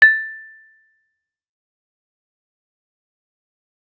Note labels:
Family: mallet percussion; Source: acoustic; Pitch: A6; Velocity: 75; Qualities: fast decay, percussive

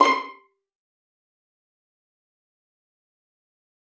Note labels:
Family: string; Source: acoustic; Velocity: 50; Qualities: fast decay, percussive, reverb

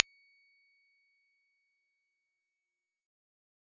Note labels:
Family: bass; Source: synthesizer; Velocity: 75; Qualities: fast decay, percussive

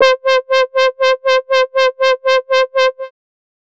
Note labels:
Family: bass; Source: synthesizer; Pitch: C5; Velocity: 50; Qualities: bright, distorted, tempo-synced

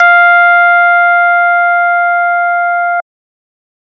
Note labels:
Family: organ; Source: electronic; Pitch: F5; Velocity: 127; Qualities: distorted

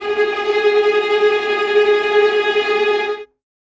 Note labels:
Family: string; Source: acoustic; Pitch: G#4; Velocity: 50; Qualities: bright, non-linear envelope, reverb

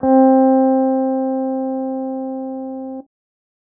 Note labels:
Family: guitar; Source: electronic; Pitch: C4; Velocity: 25; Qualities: non-linear envelope

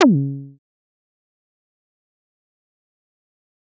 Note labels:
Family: bass; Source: synthesizer; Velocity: 100; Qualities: distorted, fast decay, percussive

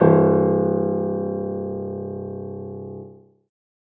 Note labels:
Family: keyboard; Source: acoustic; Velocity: 127; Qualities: reverb

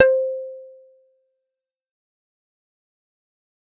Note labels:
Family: bass; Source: synthesizer; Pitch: C5; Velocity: 50; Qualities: fast decay, percussive

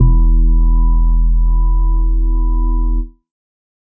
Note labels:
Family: organ; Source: electronic; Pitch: E1; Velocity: 25; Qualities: dark

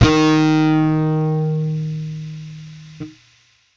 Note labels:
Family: bass; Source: electronic; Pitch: D#3; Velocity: 100; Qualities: bright, distorted

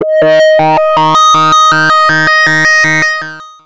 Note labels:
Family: bass; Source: synthesizer; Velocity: 50; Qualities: distorted, long release, multiphonic, tempo-synced

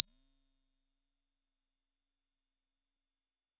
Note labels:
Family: mallet percussion; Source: acoustic; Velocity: 25; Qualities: bright, long release

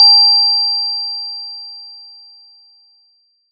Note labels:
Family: mallet percussion; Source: acoustic; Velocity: 75; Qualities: bright

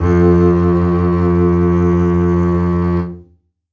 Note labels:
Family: string; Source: acoustic; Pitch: F2; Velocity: 127; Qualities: reverb

